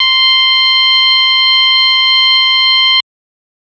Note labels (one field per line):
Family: organ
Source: electronic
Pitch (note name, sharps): C6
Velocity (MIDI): 25